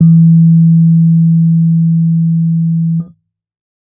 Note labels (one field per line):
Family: keyboard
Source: electronic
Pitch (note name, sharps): E3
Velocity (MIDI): 25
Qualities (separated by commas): dark